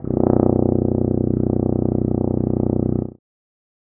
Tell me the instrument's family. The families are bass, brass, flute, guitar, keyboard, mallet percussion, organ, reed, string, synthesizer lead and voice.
brass